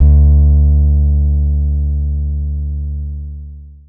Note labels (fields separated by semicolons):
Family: guitar; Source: acoustic; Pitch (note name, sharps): D2; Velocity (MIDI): 127; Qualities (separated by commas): dark, long release